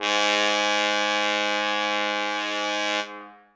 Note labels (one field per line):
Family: brass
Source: acoustic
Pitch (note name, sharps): G#2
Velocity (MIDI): 127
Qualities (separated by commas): bright, reverb